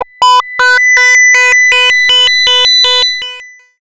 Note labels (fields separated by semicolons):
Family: bass; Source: synthesizer; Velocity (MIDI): 100; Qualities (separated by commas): bright, distorted, long release, multiphonic, tempo-synced